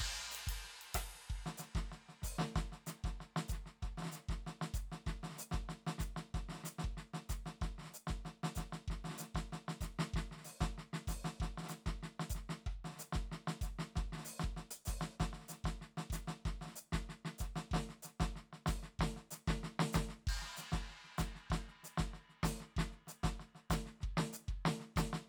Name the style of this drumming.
Brazilian baião